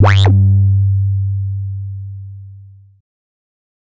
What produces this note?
synthesizer bass